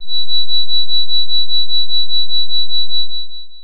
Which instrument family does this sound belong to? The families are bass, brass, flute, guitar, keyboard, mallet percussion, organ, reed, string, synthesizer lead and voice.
organ